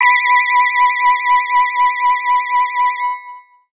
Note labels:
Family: organ; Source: electronic; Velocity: 127; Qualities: distorted

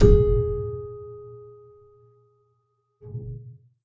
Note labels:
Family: keyboard; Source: acoustic; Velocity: 25; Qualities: dark, reverb

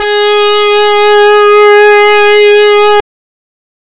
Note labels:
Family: reed; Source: synthesizer; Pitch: G#4; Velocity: 100; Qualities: distorted, non-linear envelope

